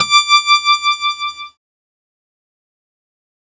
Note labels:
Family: keyboard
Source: synthesizer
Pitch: D6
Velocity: 50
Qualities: fast decay

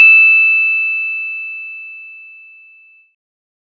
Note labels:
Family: bass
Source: synthesizer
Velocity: 25

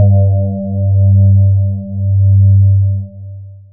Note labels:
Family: voice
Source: synthesizer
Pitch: G2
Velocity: 75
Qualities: dark, long release

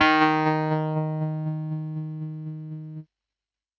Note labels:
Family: keyboard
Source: electronic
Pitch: D#3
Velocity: 127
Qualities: distorted, tempo-synced

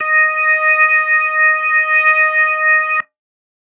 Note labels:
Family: organ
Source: electronic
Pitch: D#5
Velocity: 50

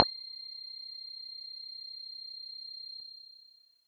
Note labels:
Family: mallet percussion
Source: electronic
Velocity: 75

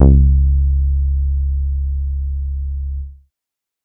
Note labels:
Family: bass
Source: synthesizer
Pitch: C#2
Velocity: 75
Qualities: dark

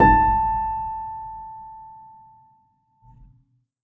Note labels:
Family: keyboard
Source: acoustic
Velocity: 75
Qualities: reverb

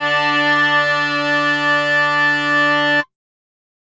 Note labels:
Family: flute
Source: acoustic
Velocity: 25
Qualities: bright, reverb

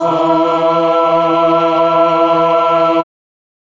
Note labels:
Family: voice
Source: electronic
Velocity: 127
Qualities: reverb

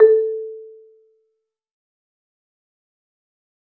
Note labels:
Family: mallet percussion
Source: acoustic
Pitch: A4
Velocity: 75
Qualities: dark, fast decay, percussive, reverb

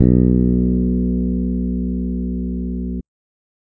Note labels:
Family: bass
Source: electronic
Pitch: B1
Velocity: 75

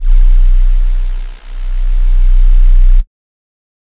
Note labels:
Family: flute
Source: synthesizer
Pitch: B0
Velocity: 127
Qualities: dark

